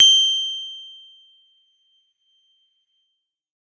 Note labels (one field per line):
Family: keyboard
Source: electronic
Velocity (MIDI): 100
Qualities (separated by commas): bright